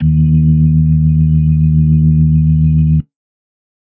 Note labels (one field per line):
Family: organ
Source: electronic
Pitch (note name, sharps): D#2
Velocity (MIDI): 100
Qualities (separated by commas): dark